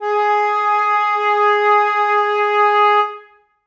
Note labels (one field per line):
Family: flute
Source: acoustic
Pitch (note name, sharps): G#4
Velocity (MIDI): 127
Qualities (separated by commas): reverb